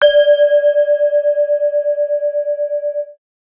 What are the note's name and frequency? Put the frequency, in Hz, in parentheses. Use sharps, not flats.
D5 (587.3 Hz)